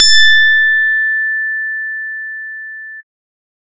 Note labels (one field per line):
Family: bass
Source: synthesizer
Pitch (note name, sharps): A6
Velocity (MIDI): 100